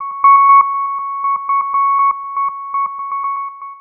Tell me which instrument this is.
synthesizer lead